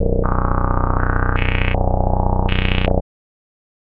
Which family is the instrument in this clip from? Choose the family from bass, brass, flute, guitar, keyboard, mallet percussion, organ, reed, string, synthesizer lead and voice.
bass